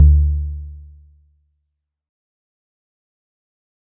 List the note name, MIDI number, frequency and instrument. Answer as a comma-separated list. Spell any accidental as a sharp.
D2, 38, 73.42 Hz, synthesizer guitar